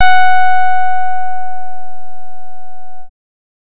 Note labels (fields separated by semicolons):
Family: bass; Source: synthesizer; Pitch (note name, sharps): F#5; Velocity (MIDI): 25; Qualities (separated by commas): distorted